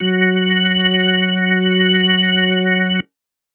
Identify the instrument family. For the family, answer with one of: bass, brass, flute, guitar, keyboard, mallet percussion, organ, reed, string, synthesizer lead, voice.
organ